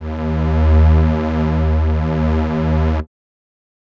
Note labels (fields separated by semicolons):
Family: reed; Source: acoustic; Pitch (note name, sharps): D#2; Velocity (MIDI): 100